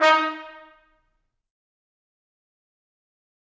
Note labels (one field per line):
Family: brass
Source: acoustic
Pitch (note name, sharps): D#4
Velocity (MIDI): 100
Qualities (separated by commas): fast decay, percussive, reverb